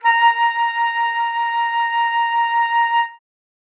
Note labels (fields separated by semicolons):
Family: flute; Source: acoustic; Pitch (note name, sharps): A#5; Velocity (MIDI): 100